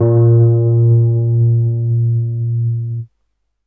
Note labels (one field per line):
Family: keyboard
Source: electronic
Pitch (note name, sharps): A#2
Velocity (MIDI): 75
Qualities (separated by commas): dark